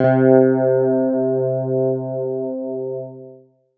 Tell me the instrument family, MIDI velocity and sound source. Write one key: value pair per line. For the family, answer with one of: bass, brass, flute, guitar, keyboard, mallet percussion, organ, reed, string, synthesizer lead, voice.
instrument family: guitar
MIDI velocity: 25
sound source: electronic